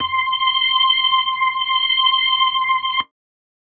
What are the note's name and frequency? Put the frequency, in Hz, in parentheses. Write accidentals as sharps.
C6 (1047 Hz)